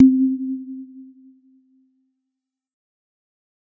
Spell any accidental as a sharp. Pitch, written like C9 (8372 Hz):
C4 (261.6 Hz)